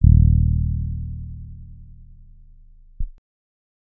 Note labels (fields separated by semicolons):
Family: keyboard; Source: electronic; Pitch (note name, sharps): D#1; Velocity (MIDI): 25; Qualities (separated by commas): dark